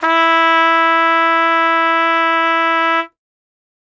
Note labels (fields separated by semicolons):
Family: brass; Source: acoustic; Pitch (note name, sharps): E4; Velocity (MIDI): 75; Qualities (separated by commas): bright